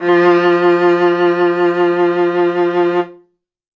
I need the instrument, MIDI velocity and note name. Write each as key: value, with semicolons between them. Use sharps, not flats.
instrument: acoustic string instrument; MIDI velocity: 127; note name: F3